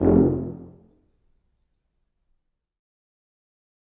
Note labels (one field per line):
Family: brass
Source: acoustic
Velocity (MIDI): 100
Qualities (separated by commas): fast decay, reverb